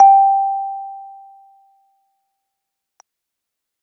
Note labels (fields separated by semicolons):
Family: keyboard; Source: electronic; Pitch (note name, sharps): G5; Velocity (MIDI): 25